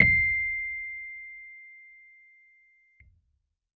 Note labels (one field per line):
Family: keyboard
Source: electronic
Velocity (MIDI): 127